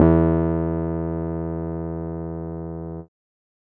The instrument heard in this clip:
electronic keyboard